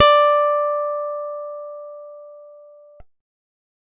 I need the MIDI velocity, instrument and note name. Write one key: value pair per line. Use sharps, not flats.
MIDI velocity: 50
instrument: acoustic guitar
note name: D5